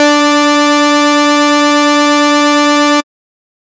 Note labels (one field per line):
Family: bass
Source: synthesizer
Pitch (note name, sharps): D4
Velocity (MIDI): 50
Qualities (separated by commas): bright, distorted